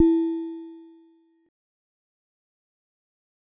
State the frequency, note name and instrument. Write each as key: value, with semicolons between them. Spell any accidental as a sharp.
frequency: 329.6 Hz; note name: E4; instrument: acoustic mallet percussion instrument